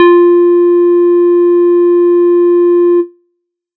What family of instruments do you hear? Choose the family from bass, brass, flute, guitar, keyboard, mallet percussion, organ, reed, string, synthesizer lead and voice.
bass